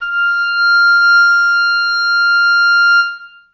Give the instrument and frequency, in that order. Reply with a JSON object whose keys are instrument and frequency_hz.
{"instrument": "acoustic reed instrument", "frequency_hz": 1397}